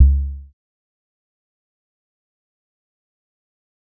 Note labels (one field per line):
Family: bass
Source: synthesizer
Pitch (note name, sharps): C#2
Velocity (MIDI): 25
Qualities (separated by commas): dark, fast decay, percussive